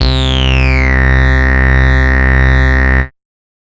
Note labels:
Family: bass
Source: synthesizer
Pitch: C2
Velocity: 100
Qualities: bright, distorted, multiphonic

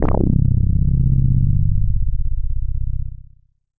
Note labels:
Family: bass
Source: synthesizer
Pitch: C0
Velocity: 75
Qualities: distorted, tempo-synced

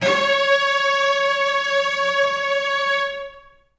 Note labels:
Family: string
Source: acoustic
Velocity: 127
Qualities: reverb

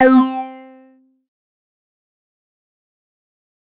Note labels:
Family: bass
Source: synthesizer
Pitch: C4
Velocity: 75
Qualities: distorted, fast decay, percussive

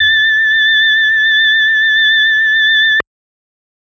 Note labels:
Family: organ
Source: electronic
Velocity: 50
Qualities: multiphonic

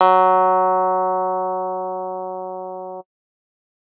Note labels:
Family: guitar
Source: electronic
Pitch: F#3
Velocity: 127

